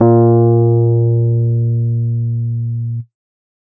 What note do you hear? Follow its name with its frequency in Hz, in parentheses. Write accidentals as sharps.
A#2 (116.5 Hz)